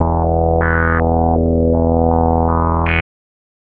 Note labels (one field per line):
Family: bass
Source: synthesizer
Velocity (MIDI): 100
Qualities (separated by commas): tempo-synced